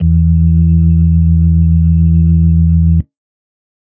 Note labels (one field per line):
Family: organ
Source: electronic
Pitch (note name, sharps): E2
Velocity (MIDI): 25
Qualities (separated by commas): dark